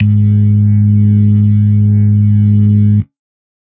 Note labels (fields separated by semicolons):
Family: organ; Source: electronic; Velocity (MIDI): 50